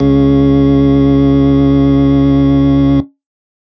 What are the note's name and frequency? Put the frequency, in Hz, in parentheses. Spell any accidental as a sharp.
C#2 (69.3 Hz)